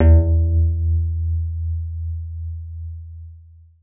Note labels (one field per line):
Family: guitar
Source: electronic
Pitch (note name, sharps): E2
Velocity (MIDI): 100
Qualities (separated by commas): long release, reverb